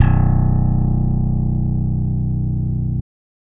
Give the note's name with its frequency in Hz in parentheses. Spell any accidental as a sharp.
B0 (30.87 Hz)